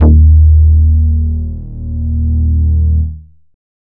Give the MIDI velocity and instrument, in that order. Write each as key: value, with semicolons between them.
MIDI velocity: 50; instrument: synthesizer bass